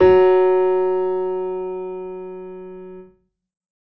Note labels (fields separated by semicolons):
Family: keyboard; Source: acoustic; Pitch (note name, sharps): F#3; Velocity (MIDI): 75; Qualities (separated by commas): reverb